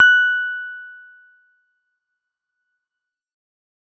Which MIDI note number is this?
90